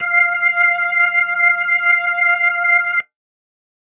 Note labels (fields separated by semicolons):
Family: organ; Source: electronic; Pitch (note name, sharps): F5; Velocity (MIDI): 127